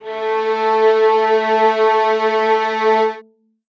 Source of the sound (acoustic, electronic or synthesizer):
acoustic